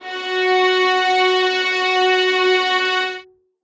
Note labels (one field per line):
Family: string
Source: acoustic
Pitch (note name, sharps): F#4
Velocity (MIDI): 100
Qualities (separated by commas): reverb